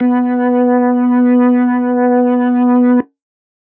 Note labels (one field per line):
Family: organ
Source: electronic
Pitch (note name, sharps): B3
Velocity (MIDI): 75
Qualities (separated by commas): distorted